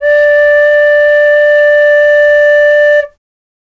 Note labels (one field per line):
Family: flute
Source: acoustic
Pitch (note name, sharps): D5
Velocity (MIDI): 25